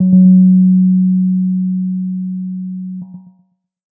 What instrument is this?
electronic keyboard